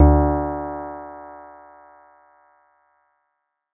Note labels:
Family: keyboard; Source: electronic; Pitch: D2; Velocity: 50

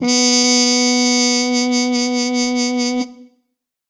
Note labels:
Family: brass; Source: acoustic; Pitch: B3; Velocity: 127; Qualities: bright

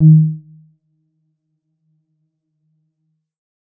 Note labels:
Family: keyboard; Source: electronic; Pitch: D#3; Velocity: 25; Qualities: dark, percussive, reverb

